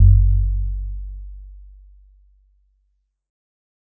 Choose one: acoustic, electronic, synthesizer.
synthesizer